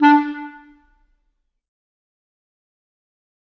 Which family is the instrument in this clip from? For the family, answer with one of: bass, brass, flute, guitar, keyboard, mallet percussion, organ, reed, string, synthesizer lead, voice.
reed